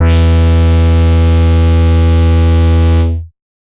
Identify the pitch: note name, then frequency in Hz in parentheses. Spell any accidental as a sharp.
E2 (82.41 Hz)